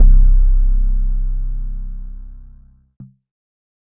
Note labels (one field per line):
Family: keyboard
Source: electronic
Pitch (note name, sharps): C1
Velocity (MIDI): 25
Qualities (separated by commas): dark, distorted